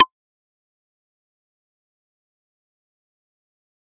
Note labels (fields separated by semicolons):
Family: mallet percussion; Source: acoustic; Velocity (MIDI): 127; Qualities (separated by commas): fast decay, percussive